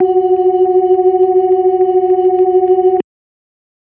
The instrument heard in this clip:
electronic organ